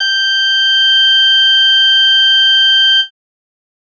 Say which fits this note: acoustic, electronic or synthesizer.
synthesizer